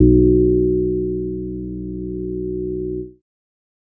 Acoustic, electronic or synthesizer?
synthesizer